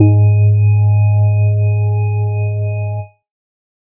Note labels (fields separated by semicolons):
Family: organ; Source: electronic; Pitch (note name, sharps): G#2; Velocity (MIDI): 127